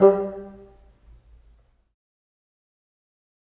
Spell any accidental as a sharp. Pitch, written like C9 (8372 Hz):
G3 (196 Hz)